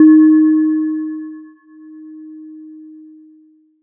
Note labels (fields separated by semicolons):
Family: mallet percussion; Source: electronic; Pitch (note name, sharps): D#4; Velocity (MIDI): 25; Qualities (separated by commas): multiphonic